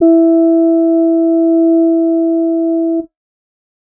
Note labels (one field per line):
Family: guitar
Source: electronic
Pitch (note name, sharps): E4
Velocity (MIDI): 25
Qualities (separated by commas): reverb